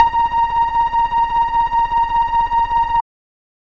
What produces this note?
synthesizer bass